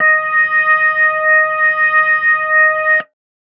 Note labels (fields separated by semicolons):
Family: organ; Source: electronic; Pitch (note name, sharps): D#5; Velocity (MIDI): 75